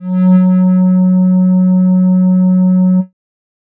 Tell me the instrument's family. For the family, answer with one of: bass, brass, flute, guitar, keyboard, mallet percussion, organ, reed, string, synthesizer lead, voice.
bass